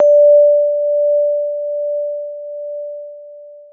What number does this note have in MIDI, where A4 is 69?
74